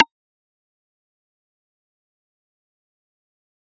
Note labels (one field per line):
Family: mallet percussion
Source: electronic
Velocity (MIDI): 100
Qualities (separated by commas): fast decay, percussive